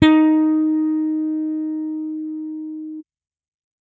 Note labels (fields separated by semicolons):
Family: bass; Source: electronic; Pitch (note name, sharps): D#4; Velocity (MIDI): 127